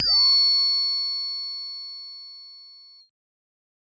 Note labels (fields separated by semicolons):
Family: bass; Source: synthesizer; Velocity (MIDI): 25; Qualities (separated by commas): bright, distorted, multiphonic